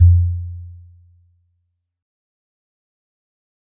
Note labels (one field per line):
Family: mallet percussion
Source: acoustic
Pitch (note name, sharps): F2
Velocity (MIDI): 25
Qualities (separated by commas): dark, fast decay, percussive